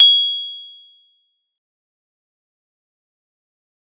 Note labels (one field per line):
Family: mallet percussion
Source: acoustic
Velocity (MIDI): 50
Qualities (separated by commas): bright, fast decay, percussive